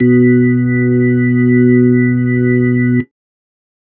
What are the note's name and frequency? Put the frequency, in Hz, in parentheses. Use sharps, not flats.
B2 (123.5 Hz)